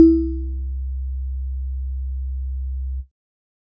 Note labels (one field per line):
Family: keyboard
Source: electronic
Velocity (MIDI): 100